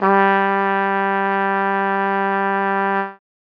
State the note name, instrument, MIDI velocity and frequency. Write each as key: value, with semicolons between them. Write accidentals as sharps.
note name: G3; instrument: acoustic brass instrument; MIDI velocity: 127; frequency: 196 Hz